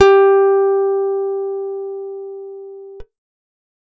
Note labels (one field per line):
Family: guitar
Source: acoustic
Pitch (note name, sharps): G4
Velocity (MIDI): 25